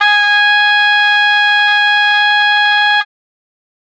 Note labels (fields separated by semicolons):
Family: reed; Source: acoustic; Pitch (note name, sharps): G#5; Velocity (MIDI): 50